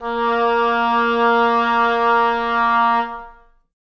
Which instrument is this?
acoustic reed instrument